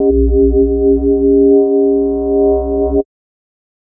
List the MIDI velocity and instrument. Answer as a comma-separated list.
50, synthesizer mallet percussion instrument